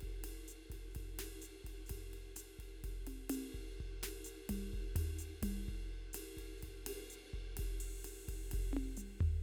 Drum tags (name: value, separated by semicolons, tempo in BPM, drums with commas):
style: bossa nova; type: beat; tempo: 127 BPM; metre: 4/4; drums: crash, ride, hi-hat pedal, snare, high tom, mid tom, floor tom, kick